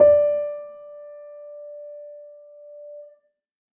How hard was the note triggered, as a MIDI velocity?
50